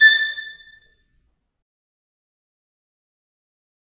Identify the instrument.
acoustic string instrument